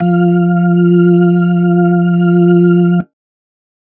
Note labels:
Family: organ; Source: electronic; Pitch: F3; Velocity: 50

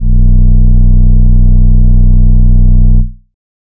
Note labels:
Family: flute; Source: synthesizer; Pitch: B0; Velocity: 127; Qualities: dark

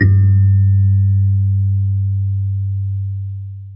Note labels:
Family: mallet percussion; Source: acoustic; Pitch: G2; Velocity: 75; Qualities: dark, long release, reverb

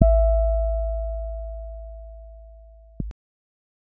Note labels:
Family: keyboard; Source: electronic; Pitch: E5; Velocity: 25; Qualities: dark

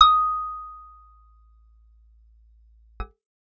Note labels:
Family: guitar; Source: acoustic; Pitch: D#6; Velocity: 127

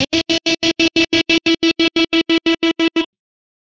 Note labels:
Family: guitar; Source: electronic; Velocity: 127; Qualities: bright, distorted, tempo-synced

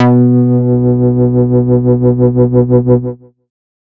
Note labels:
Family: bass; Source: synthesizer; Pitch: B2; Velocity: 25; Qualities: distorted

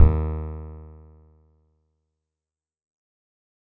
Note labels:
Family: guitar; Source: acoustic; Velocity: 75

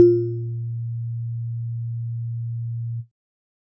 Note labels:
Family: keyboard; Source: electronic; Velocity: 50

